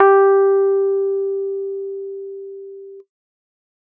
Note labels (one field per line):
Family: keyboard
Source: electronic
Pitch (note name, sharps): G4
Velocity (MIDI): 127